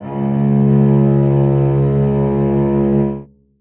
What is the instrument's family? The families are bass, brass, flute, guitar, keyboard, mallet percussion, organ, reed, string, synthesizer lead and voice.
string